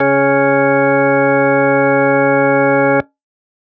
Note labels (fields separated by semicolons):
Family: organ; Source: electronic; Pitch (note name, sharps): C#3; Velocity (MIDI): 50